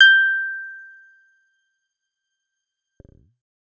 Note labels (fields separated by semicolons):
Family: bass; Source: synthesizer; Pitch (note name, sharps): G6; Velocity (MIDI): 75